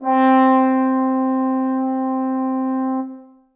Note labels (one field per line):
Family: brass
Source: acoustic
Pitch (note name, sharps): C4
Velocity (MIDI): 75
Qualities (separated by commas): bright, reverb